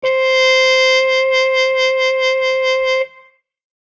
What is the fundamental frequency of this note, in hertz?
523.3 Hz